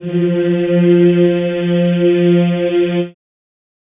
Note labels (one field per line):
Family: voice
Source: acoustic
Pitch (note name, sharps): F3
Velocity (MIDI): 50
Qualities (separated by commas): reverb